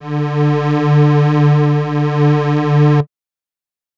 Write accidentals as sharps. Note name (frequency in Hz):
D3 (146.8 Hz)